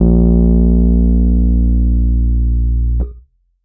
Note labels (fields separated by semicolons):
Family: keyboard; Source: electronic; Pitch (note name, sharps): A#1; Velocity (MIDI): 75; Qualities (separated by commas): dark, distorted